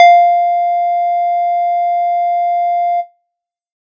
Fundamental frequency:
698.5 Hz